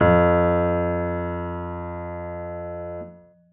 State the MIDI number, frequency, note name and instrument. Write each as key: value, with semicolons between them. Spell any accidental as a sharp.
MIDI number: 41; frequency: 87.31 Hz; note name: F2; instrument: acoustic keyboard